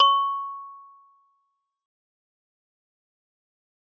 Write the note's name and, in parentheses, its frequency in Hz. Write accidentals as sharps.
C#6 (1109 Hz)